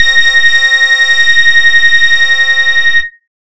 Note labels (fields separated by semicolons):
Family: bass; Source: synthesizer; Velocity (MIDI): 100; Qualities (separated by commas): bright, distorted